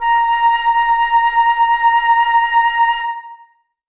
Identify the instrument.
acoustic flute